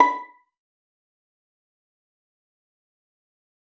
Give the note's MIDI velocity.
75